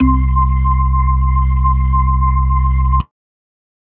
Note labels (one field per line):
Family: organ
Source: electronic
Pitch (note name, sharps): C2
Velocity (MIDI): 127